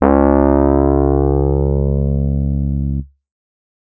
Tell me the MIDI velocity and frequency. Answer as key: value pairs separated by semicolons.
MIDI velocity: 127; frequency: 69.3 Hz